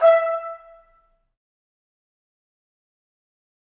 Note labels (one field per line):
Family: brass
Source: acoustic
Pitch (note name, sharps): E5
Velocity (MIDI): 25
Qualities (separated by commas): fast decay, percussive, reverb